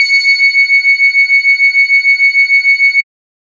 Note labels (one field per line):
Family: bass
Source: synthesizer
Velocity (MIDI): 75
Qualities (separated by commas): distorted